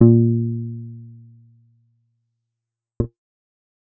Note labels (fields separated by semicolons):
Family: bass; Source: synthesizer; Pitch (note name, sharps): A#2; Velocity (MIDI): 50; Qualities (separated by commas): dark, fast decay